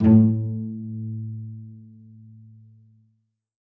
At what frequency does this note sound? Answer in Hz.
110 Hz